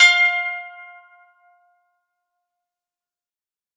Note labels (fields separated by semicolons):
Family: guitar; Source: acoustic; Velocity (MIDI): 50; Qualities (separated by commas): bright, fast decay